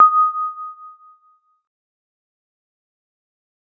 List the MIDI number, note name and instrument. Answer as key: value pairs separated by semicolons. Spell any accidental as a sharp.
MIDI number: 87; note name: D#6; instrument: electronic keyboard